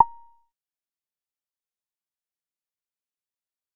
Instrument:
synthesizer bass